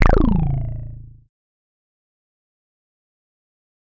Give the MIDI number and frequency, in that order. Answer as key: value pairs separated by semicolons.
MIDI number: 21; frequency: 27.5 Hz